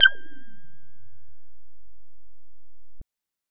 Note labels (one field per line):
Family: bass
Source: synthesizer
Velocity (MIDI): 50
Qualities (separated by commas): distorted